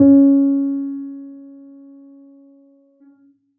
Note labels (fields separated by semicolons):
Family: keyboard; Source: acoustic; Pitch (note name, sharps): C#4; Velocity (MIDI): 25; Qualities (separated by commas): dark